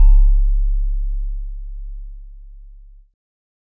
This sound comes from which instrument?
electronic keyboard